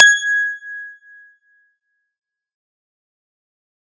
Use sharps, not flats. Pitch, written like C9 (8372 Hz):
G#6 (1661 Hz)